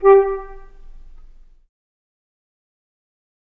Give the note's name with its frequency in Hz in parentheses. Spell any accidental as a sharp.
G4 (392 Hz)